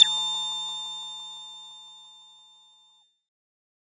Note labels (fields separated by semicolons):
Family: bass; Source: synthesizer; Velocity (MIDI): 75; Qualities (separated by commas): bright, distorted